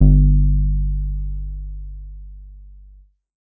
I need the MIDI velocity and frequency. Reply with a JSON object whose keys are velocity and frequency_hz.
{"velocity": 50, "frequency_hz": 49}